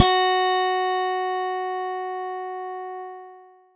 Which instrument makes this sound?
electronic keyboard